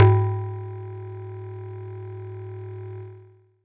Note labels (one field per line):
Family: mallet percussion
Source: acoustic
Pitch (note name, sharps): G#2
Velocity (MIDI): 100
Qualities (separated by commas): distorted